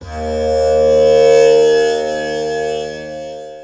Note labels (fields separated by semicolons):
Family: guitar; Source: acoustic; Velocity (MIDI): 25; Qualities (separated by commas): bright, long release, reverb